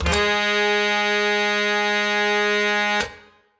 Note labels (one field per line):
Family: reed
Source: acoustic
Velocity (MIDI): 100